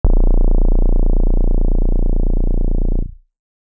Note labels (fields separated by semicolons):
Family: keyboard; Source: electronic; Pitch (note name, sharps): A#0; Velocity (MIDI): 127; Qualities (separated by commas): distorted